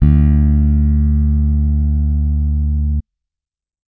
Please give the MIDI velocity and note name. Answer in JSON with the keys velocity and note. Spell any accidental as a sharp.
{"velocity": 75, "note": "D2"}